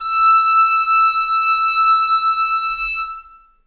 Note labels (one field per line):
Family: reed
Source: acoustic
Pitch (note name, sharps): E6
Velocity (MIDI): 100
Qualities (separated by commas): reverb